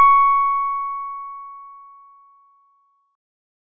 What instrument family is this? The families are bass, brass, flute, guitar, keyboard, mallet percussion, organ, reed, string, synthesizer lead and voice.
organ